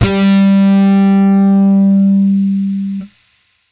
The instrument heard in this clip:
electronic bass